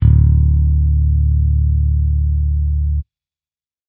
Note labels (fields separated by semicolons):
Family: bass; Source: electronic; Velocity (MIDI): 75